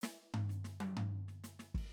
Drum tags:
jazz, fill, 125 BPM, 4/4, crash, closed hi-hat, hi-hat pedal, snare, high tom, floor tom, kick

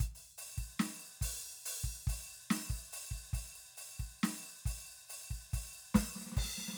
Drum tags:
hip-hop, beat, 70 BPM, 4/4, crash, open hi-hat, hi-hat pedal, snare, kick

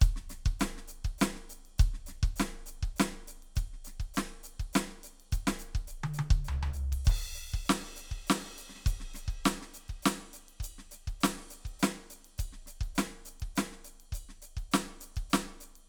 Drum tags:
rock, beat, 102 BPM, 3/4, crash, ride, ride bell, hi-hat pedal, snare, high tom, floor tom, kick

